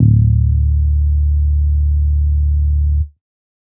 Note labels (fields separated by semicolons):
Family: bass; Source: synthesizer; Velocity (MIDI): 100; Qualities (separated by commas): dark